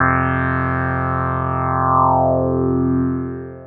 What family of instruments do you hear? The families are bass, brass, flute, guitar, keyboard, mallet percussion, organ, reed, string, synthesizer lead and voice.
synthesizer lead